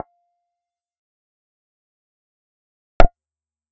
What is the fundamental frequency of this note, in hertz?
698.5 Hz